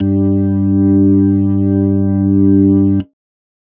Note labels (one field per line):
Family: organ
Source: electronic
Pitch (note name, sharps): G2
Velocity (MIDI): 100